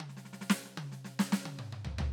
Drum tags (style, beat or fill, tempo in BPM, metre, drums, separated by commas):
funk, fill, 112 BPM, 4/4, snare, high tom, mid tom, floor tom